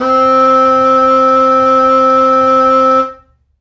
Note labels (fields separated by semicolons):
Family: reed; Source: acoustic; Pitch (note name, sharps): C4; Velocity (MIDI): 75; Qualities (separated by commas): distorted, reverb